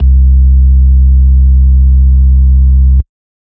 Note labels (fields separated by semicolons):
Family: organ; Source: electronic; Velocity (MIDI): 50; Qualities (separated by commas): dark